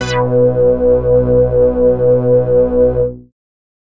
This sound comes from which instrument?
synthesizer bass